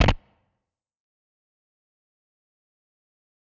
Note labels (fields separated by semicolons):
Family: guitar; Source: electronic; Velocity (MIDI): 127; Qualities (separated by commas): bright, distorted, fast decay, percussive